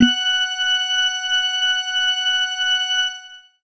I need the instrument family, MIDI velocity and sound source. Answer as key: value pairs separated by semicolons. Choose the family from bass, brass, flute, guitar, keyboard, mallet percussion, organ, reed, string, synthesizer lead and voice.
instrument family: organ; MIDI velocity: 50; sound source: electronic